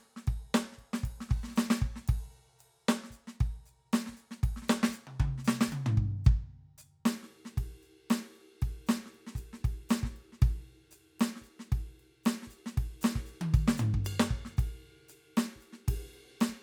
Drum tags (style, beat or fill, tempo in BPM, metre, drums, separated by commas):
funk, beat, 115 BPM, 4/4, crash, ride, ride bell, hi-hat pedal, snare, high tom, mid tom, floor tom, kick